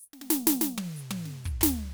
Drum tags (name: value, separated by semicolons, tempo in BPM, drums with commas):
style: Afro-Cuban bembé; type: fill; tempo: 122 BPM; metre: 4/4; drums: hi-hat pedal, snare, high tom, floor tom, kick